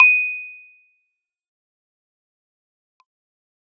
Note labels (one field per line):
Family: keyboard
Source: electronic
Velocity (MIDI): 75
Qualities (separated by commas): bright, fast decay, percussive